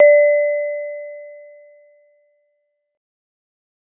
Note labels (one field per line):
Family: mallet percussion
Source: acoustic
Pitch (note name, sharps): D5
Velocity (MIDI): 25